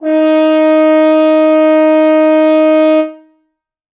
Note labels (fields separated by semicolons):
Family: brass; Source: acoustic; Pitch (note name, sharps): D#4; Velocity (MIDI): 127; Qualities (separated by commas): reverb